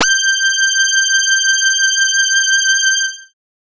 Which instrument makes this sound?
synthesizer bass